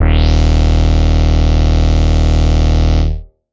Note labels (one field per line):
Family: bass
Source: synthesizer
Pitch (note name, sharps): D#1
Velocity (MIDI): 75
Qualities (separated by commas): distorted